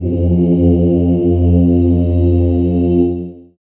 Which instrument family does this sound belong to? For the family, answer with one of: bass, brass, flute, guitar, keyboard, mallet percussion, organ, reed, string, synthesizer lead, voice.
voice